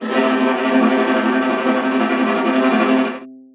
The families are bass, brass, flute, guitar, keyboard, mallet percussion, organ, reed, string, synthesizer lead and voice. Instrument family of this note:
string